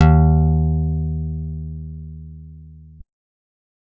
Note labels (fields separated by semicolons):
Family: guitar; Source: acoustic; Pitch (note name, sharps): D#2; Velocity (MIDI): 100